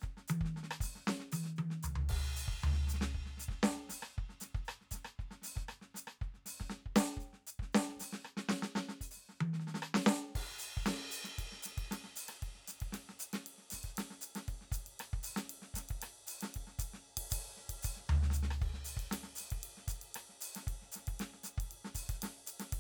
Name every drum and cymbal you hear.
crash, ride, open hi-hat, hi-hat pedal, snare, cross-stick, high tom, floor tom and kick